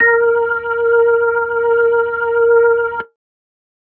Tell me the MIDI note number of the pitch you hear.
70